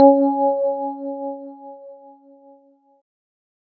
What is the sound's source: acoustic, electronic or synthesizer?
electronic